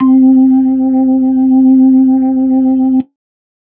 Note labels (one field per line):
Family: organ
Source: electronic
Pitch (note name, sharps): C4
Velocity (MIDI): 25